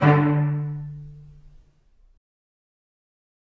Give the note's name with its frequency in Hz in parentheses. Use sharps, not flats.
D3 (146.8 Hz)